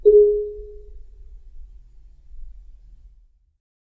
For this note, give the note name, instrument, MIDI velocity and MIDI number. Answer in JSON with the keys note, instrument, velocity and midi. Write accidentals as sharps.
{"note": "G#4", "instrument": "acoustic mallet percussion instrument", "velocity": 25, "midi": 68}